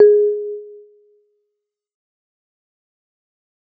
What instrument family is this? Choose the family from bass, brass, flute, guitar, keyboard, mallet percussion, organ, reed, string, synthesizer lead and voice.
mallet percussion